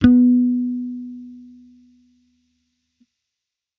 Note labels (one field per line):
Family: bass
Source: electronic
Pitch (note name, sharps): B3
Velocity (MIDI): 25